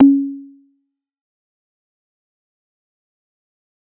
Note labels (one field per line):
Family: bass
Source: synthesizer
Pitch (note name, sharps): C#4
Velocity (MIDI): 127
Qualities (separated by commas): dark, fast decay, percussive